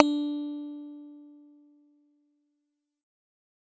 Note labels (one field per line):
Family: bass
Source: synthesizer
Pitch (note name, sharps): D4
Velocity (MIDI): 100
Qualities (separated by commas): fast decay